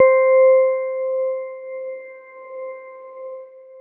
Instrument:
electronic keyboard